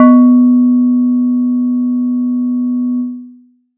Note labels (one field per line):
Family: mallet percussion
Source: acoustic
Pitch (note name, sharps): B3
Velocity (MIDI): 127